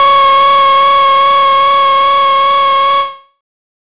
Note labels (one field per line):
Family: bass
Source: synthesizer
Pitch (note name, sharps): C#5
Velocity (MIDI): 100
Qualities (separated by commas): bright, distorted, non-linear envelope